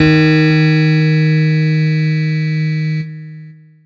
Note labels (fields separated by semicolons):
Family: keyboard; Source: electronic; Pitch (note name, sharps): D#3; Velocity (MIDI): 100; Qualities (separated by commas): bright, distorted, long release